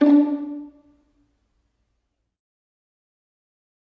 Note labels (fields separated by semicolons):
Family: string; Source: acoustic; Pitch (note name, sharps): D4; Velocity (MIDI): 50; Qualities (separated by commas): dark, fast decay, reverb